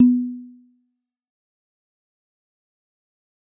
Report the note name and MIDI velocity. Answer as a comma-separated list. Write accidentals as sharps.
B3, 50